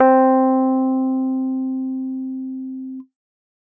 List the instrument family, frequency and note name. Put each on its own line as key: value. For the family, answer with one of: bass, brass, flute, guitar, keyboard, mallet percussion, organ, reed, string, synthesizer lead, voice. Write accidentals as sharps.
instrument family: keyboard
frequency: 261.6 Hz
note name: C4